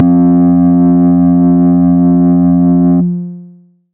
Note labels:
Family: bass; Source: synthesizer; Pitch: F2; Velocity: 127; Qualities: long release, multiphonic

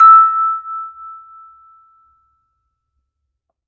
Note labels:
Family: mallet percussion; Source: acoustic; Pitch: E6; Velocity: 127; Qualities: reverb

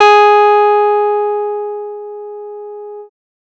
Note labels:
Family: bass; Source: synthesizer; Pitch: G#4; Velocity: 50; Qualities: distorted

